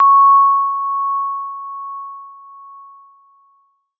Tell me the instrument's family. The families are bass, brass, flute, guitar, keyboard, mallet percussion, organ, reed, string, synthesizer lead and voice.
keyboard